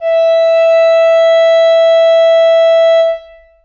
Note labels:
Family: reed; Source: acoustic; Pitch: E5; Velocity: 100; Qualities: long release, reverb

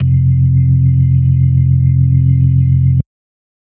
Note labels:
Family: organ; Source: electronic; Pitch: F1; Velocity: 25; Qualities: dark

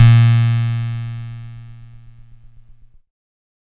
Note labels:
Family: keyboard; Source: electronic; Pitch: A#2; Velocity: 127; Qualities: bright, distorted

